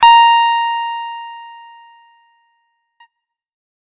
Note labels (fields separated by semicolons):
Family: guitar; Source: electronic; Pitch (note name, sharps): A#5; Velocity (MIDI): 100; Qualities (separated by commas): distorted